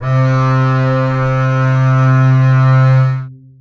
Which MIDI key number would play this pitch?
48